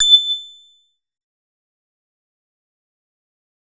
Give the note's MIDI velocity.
50